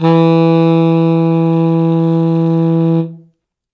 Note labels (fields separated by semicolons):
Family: reed; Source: acoustic; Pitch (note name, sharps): E3; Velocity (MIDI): 50; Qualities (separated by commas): reverb